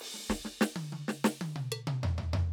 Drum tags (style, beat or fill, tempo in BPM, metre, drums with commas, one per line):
rock
fill
95 BPM
4/4
ride, open hi-hat, percussion, snare, high tom, mid tom, floor tom, kick